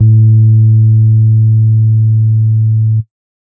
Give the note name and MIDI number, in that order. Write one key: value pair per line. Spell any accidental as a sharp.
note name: A2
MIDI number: 45